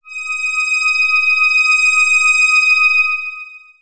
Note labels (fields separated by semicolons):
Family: synthesizer lead; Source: synthesizer; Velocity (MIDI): 127; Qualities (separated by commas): long release, non-linear envelope